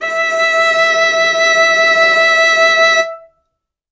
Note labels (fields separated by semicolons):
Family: string; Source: acoustic; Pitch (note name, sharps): E5; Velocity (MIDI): 75; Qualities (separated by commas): reverb